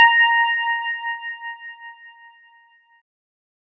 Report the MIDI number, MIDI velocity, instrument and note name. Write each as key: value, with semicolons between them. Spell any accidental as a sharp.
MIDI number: 82; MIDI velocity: 75; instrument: electronic keyboard; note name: A#5